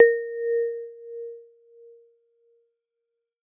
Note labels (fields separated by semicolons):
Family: mallet percussion; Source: acoustic; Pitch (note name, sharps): A#4; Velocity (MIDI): 75; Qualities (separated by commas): non-linear envelope